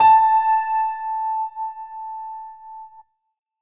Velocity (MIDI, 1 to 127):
127